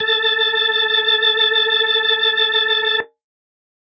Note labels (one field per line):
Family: organ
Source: electronic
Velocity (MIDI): 25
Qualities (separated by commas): reverb